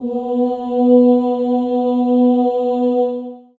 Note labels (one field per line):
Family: voice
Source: acoustic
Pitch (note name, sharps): B3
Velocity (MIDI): 127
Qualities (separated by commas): dark, reverb